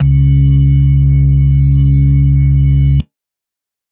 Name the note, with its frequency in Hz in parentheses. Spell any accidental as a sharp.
C#2 (69.3 Hz)